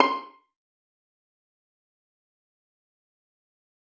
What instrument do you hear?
acoustic string instrument